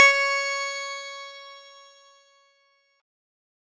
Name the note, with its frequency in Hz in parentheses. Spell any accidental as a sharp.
C#5 (554.4 Hz)